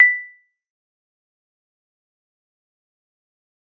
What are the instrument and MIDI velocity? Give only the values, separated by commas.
acoustic mallet percussion instrument, 25